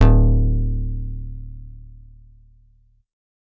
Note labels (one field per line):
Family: bass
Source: synthesizer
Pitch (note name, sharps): D1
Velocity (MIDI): 50